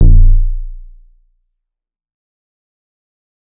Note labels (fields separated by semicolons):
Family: bass; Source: synthesizer; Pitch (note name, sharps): A#0; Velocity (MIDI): 50; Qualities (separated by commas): dark, fast decay